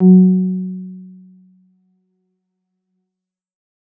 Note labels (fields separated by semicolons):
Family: keyboard; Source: electronic; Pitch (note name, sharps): F#3; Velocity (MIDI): 75; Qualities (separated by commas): dark